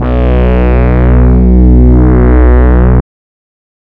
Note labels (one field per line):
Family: reed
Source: synthesizer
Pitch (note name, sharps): B1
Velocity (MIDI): 100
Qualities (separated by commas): distorted, non-linear envelope